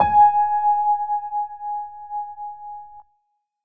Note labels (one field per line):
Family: keyboard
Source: electronic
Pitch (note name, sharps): G#5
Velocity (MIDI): 50